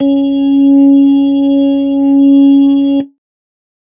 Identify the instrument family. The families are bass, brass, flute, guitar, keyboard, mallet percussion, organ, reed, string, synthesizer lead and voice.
organ